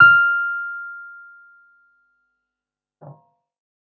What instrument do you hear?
electronic keyboard